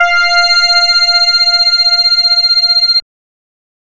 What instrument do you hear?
synthesizer bass